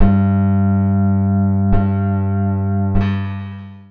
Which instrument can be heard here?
acoustic guitar